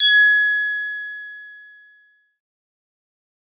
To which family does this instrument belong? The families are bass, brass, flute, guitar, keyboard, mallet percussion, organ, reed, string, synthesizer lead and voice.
synthesizer lead